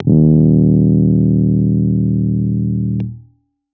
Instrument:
electronic keyboard